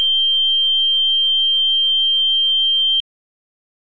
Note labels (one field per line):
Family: organ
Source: electronic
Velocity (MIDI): 25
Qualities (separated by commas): bright